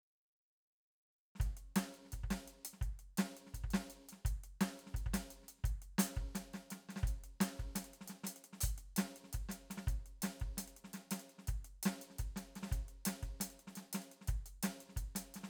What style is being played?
breakbeat